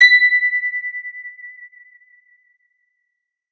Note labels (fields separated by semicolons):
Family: guitar; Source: electronic; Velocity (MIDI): 25; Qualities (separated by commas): bright, multiphonic, non-linear envelope